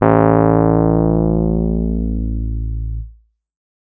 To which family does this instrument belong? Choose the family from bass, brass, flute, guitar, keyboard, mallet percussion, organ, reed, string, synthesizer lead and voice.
keyboard